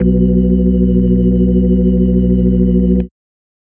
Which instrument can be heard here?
electronic organ